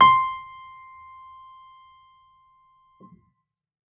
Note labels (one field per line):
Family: keyboard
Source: acoustic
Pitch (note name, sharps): C6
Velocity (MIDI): 100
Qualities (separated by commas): percussive